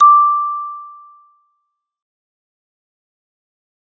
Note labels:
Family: mallet percussion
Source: acoustic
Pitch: D6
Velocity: 127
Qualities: fast decay

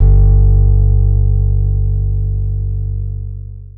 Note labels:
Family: guitar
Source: acoustic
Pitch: G1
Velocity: 127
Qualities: dark, long release

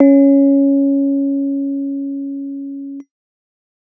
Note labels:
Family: keyboard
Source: electronic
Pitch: C#4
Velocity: 25

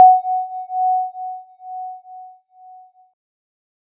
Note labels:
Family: keyboard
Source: synthesizer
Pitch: F#5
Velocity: 75

